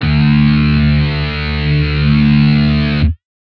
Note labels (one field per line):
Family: guitar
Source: electronic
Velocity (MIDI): 50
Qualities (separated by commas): bright, distorted